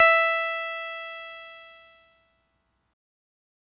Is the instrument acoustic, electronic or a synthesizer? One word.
electronic